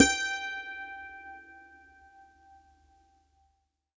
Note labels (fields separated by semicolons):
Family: guitar; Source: acoustic; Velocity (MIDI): 25; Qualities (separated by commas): bright, reverb